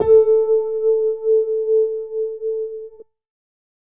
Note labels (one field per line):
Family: keyboard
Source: electronic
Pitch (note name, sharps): A4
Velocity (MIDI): 25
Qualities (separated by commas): reverb